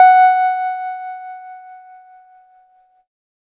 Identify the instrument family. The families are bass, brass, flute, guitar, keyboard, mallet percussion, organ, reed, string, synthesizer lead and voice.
keyboard